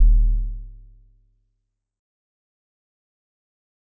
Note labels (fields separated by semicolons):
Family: mallet percussion; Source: acoustic; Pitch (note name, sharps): D#1; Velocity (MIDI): 25; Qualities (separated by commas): dark, fast decay